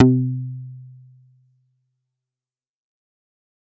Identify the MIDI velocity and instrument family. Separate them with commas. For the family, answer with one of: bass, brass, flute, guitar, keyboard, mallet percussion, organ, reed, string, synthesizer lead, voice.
50, bass